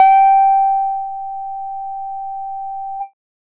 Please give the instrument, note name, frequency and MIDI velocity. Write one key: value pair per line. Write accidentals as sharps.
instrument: synthesizer bass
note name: G5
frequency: 784 Hz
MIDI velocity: 100